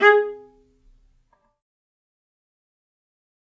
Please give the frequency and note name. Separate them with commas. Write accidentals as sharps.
415.3 Hz, G#4